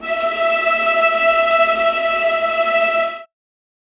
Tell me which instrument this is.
acoustic string instrument